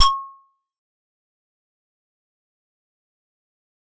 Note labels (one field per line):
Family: keyboard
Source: acoustic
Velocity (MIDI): 50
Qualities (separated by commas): fast decay, percussive